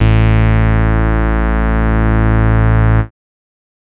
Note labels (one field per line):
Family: bass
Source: synthesizer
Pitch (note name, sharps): A1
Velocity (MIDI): 75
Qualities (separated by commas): bright, distorted